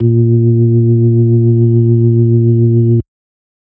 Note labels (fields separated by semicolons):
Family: organ; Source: electronic; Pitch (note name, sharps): A#2; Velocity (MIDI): 127